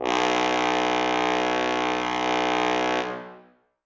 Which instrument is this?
acoustic brass instrument